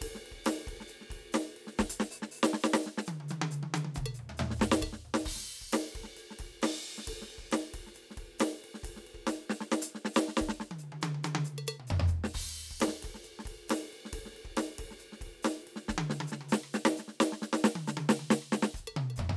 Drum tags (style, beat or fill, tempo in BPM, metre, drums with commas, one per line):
rock
beat
136 BPM
4/4
crash, ride, closed hi-hat, open hi-hat, hi-hat pedal, percussion, snare, cross-stick, high tom, mid tom, floor tom, kick